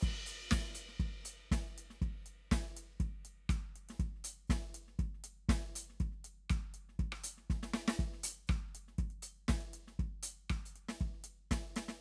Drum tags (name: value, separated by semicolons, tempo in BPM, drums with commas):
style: disco; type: beat; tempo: 120 BPM; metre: 4/4; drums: crash, closed hi-hat, hi-hat pedal, snare, cross-stick, kick